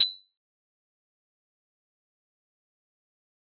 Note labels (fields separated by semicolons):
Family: mallet percussion; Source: acoustic; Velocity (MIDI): 50; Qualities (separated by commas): bright, fast decay, percussive